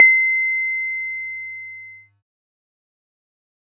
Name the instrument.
electronic keyboard